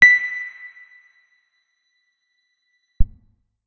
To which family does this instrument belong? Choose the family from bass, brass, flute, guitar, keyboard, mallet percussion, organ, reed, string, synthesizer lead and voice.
guitar